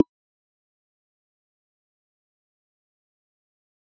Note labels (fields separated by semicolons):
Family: mallet percussion; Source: electronic; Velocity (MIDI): 25; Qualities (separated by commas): fast decay, percussive